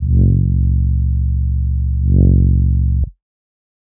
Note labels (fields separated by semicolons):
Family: bass; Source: synthesizer; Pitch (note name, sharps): F#0; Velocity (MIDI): 127; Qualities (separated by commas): dark